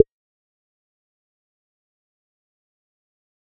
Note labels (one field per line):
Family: bass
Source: synthesizer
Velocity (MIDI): 25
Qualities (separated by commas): fast decay, percussive